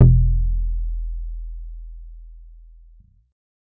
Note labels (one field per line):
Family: bass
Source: synthesizer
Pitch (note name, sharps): E1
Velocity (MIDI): 75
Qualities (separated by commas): dark